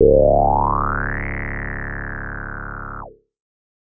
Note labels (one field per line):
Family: bass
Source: synthesizer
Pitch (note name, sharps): C#1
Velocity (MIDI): 50